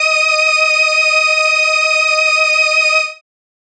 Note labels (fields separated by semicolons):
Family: keyboard; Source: synthesizer; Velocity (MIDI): 50; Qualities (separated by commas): bright